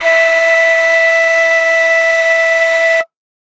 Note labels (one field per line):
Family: flute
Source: acoustic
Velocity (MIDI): 50